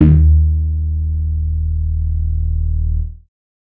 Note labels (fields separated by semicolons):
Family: bass; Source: synthesizer; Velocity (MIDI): 25; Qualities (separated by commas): distorted